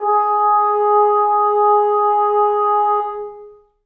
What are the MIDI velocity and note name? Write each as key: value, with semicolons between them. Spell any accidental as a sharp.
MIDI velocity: 50; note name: G#4